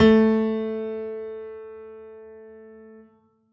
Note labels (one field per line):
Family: keyboard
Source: acoustic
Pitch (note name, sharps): A3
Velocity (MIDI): 127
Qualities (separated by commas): reverb